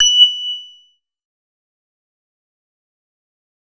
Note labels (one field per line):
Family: bass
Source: synthesizer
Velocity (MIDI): 50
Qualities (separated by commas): distorted, fast decay